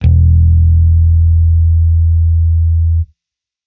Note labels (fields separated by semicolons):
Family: bass; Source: electronic; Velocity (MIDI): 50